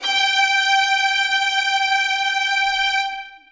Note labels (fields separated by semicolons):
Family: string; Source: acoustic; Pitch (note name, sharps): G5; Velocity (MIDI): 127; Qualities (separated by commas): bright, reverb